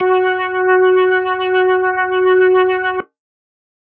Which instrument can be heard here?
electronic organ